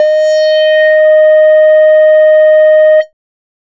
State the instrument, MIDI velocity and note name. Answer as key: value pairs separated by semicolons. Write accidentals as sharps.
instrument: synthesizer bass; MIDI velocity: 127; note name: D#5